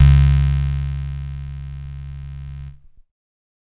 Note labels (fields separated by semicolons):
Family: keyboard; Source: electronic; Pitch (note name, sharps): C#2; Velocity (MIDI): 50; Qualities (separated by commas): bright, distorted